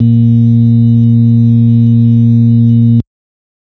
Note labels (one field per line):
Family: organ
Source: electronic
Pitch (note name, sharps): A#2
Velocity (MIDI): 75